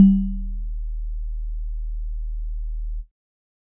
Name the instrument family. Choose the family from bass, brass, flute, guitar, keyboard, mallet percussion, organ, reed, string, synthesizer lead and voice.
keyboard